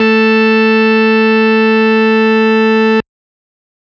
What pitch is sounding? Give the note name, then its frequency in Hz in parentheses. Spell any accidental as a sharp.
A3 (220 Hz)